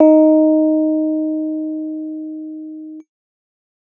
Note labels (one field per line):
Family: keyboard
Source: electronic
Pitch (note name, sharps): D#4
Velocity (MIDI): 50